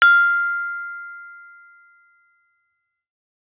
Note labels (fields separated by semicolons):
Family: mallet percussion; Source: acoustic; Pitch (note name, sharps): F6; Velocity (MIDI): 75